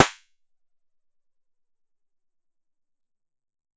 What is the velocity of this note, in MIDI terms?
127